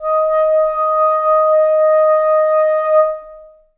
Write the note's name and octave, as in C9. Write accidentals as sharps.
D#5